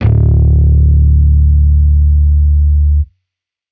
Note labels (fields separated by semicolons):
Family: bass; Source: electronic; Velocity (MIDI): 100; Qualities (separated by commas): distorted